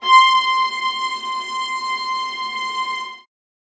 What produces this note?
acoustic string instrument